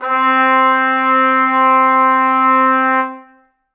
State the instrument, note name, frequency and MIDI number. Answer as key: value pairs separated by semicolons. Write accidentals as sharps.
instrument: acoustic brass instrument; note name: C4; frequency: 261.6 Hz; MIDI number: 60